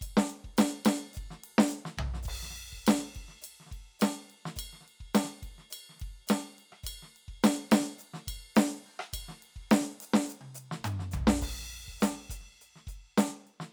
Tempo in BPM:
105 BPM